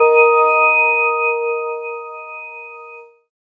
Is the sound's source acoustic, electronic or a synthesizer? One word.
synthesizer